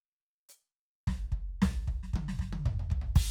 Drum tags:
rock, fill, 112 BPM, 4/4, crash, hi-hat pedal, snare, high tom, mid tom, floor tom, kick

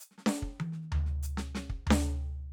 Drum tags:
funk, fill, 95 BPM, 4/4, closed hi-hat, hi-hat pedal, snare, high tom, floor tom, kick

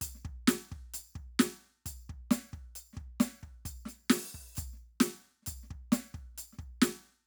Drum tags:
pop, beat, 132 BPM, 4/4, percussion, snare, kick

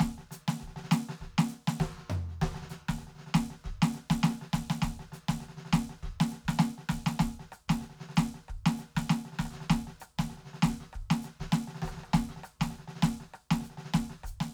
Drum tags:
New Orleans second line, beat, 99 BPM, 4/4, hi-hat pedal, snare, cross-stick, floor tom, kick

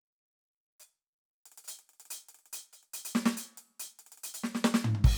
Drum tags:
hip-hop, fill, 140 BPM, 4/4, crash, closed hi-hat, hi-hat pedal, snare, floor tom, kick

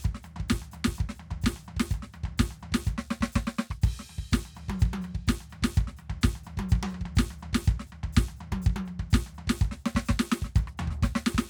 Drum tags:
prog rock, beat, 125 BPM, 4/4, crash, hi-hat pedal, percussion, snare, cross-stick, high tom, floor tom, kick

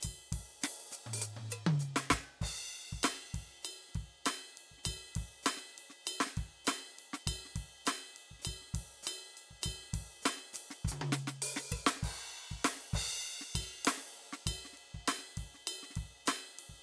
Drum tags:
funk, beat, 100 BPM, 4/4, crash, ride, ride bell, closed hi-hat, hi-hat pedal, percussion, snare, cross-stick, high tom, mid tom, kick

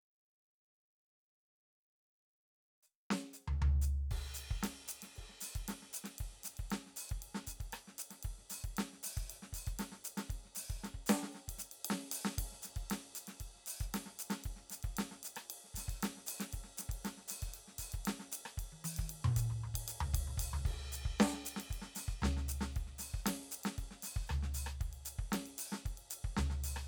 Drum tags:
jazz-funk, beat, 116 BPM, 4/4, crash, ride, hi-hat pedal, snare, cross-stick, high tom, mid tom, floor tom, kick

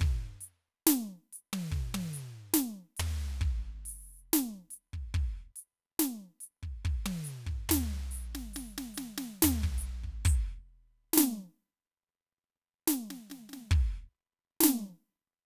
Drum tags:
half-time rock, beat, 140 BPM, 4/4, open hi-hat, hi-hat pedal, snare, high tom, floor tom, kick

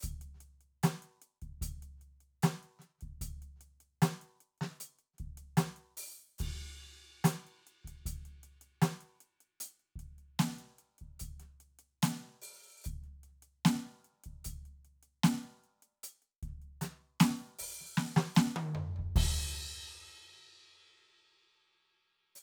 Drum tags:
rock, beat, 75 BPM, 4/4, crash, closed hi-hat, open hi-hat, hi-hat pedal, snare, high tom, floor tom, kick

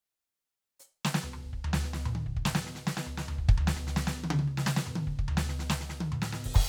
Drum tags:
rock, fill, 145 BPM, 4/4, crash, hi-hat pedal, snare, cross-stick, high tom, mid tom, floor tom, kick

